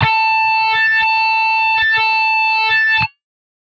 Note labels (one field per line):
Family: guitar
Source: electronic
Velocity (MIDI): 127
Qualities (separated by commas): bright, distorted